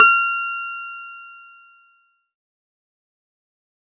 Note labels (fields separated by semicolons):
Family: keyboard; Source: electronic; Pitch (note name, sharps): F6; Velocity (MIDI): 75; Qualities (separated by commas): distorted, fast decay